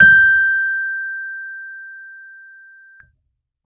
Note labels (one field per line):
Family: keyboard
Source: electronic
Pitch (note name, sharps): G6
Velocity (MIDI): 75